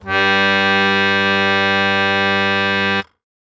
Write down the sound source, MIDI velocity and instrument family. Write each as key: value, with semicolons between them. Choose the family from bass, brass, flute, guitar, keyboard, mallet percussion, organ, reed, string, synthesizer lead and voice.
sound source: acoustic; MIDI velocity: 100; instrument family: keyboard